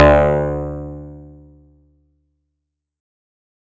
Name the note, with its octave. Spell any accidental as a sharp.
D2